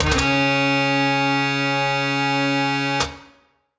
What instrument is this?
acoustic reed instrument